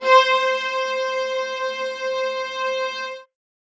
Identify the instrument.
acoustic string instrument